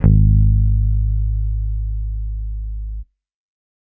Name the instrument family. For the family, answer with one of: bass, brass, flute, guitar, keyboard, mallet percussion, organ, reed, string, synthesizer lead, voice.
bass